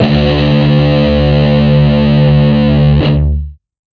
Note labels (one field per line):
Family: guitar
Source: electronic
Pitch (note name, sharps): D2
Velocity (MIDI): 127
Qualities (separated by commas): distorted, long release